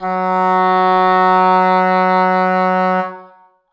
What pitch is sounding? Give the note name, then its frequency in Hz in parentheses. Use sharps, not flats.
F#3 (185 Hz)